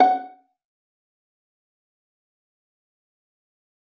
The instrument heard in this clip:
acoustic string instrument